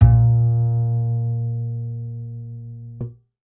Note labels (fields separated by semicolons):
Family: bass; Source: acoustic; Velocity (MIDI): 75